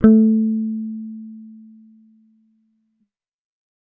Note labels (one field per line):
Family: bass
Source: electronic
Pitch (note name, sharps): A3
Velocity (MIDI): 50